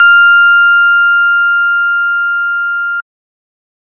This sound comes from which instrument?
electronic organ